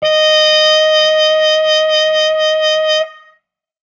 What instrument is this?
acoustic brass instrument